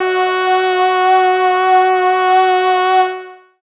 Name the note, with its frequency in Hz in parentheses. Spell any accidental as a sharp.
F#4 (370 Hz)